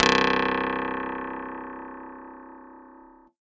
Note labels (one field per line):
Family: guitar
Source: acoustic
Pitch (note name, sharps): C1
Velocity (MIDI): 50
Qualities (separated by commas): bright